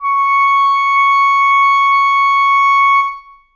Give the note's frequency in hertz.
1109 Hz